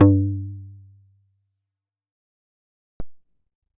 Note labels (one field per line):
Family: bass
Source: synthesizer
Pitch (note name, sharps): G2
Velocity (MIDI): 127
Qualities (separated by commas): fast decay, percussive